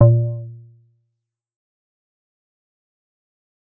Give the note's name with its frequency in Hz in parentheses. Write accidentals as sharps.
A#2 (116.5 Hz)